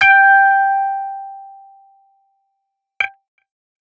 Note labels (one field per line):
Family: guitar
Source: electronic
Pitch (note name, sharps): G5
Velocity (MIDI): 100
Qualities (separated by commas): distorted